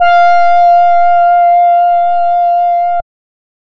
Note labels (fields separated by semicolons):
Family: reed; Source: synthesizer; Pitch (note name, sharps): F5; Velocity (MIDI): 25; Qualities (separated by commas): distorted, non-linear envelope